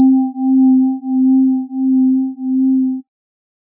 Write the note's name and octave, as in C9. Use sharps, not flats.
C4